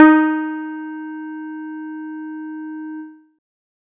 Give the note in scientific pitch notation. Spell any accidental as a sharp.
D#4